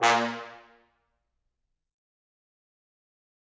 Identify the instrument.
acoustic brass instrument